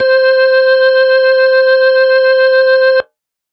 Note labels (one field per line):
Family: organ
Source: electronic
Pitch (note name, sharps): C5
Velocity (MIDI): 75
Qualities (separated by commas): distorted